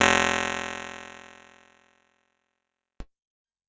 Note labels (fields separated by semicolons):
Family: keyboard; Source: electronic; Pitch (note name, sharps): F1; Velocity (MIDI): 100; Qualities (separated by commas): bright, fast decay